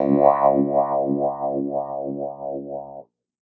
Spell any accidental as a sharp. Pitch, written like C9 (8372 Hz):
C#2 (69.3 Hz)